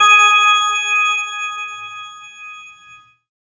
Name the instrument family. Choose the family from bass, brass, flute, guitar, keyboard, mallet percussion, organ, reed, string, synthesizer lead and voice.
keyboard